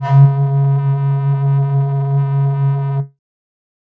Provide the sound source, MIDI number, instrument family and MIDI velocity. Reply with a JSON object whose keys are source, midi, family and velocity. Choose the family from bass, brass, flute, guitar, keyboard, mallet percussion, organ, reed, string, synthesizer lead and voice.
{"source": "synthesizer", "midi": 49, "family": "flute", "velocity": 50}